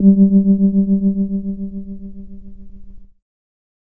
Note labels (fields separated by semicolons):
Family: keyboard; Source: electronic; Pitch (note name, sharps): G3; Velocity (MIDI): 50; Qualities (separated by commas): dark